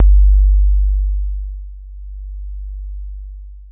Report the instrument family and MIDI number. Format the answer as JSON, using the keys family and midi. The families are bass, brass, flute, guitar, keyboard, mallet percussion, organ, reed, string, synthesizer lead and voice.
{"family": "keyboard", "midi": 31}